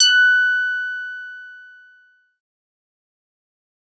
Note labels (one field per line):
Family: synthesizer lead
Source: synthesizer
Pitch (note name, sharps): F#6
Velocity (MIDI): 75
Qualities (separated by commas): distorted, fast decay